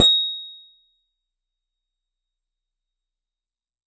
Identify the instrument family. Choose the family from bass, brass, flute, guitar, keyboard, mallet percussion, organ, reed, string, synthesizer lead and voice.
keyboard